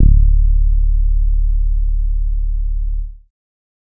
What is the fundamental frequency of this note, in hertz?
36.71 Hz